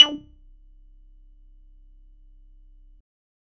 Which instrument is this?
synthesizer bass